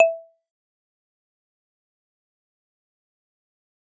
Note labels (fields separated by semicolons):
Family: mallet percussion; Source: acoustic; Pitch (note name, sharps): E5; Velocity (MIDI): 25; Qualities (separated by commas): fast decay, percussive